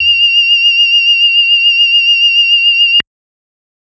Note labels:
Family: organ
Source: electronic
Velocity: 100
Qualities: multiphonic

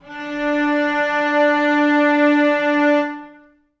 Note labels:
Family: string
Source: acoustic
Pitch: D4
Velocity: 50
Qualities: reverb

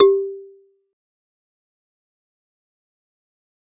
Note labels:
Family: mallet percussion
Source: acoustic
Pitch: G4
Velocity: 25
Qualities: fast decay, percussive

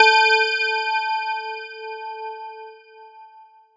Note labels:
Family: mallet percussion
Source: electronic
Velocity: 75

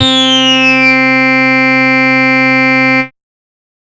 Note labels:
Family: bass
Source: synthesizer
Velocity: 75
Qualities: bright, distorted, multiphonic

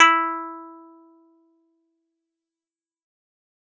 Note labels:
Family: guitar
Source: acoustic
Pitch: E4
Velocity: 100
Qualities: fast decay, percussive, reverb

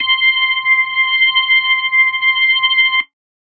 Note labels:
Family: organ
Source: electronic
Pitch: C6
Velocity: 25

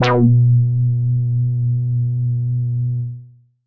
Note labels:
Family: bass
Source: synthesizer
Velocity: 50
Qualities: distorted, tempo-synced

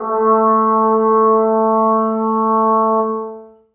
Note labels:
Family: brass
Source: acoustic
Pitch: A3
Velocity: 50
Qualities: long release, reverb

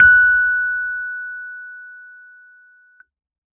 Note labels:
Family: keyboard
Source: electronic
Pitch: F#6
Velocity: 127

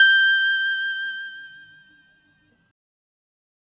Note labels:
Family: keyboard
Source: synthesizer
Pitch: G6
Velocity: 100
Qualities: bright

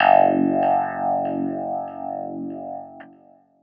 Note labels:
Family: keyboard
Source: electronic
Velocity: 100

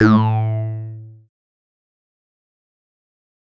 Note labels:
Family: bass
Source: synthesizer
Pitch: A2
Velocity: 50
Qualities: distorted, fast decay

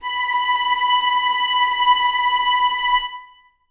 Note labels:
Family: string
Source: acoustic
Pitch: B5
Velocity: 100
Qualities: bright, non-linear envelope, reverb

